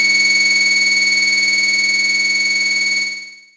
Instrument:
synthesizer bass